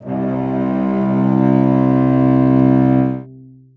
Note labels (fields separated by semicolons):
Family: string; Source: acoustic; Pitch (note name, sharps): C2; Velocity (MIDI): 75; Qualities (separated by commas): long release, reverb